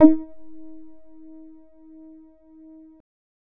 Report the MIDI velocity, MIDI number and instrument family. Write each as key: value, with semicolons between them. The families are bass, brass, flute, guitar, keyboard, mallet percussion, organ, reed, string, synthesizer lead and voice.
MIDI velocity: 25; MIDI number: 63; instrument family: bass